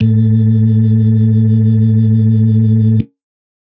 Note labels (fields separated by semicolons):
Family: organ; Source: electronic; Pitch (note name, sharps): A2; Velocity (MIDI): 25